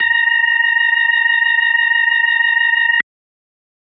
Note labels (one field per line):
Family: organ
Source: electronic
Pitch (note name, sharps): A#5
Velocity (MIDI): 127